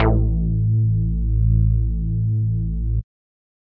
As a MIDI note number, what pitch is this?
33